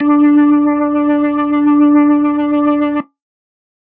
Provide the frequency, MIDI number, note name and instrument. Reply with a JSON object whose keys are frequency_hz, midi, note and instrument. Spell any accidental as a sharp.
{"frequency_hz": 293.7, "midi": 62, "note": "D4", "instrument": "electronic organ"}